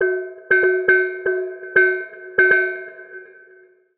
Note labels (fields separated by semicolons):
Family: mallet percussion; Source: synthesizer; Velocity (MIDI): 127; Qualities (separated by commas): long release, multiphonic, percussive, tempo-synced